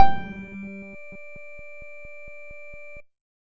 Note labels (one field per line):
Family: bass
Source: synthesizer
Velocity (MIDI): 50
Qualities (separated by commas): distorted